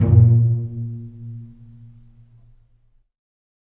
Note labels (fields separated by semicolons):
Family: string; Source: acoustic; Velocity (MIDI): 75; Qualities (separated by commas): dark, reverb